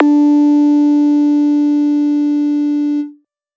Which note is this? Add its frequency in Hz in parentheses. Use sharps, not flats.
D4 (293.7 Hz)